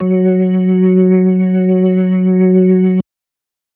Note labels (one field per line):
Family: organ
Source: electronic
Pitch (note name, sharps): F#3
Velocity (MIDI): 25